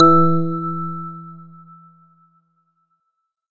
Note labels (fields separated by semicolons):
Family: organ; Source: electronic; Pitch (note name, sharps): E3; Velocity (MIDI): 127